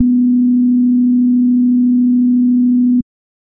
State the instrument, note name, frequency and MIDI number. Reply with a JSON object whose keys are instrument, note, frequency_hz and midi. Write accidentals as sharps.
{"instrument": "synthesizer bass", "note": "B3", "frequency_hz": 246.9, "midi": 59}